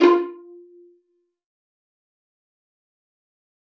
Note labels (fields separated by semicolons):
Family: string; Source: acoustic; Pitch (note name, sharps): F4; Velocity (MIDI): 50; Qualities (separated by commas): bright, fast decay, percussive, reverb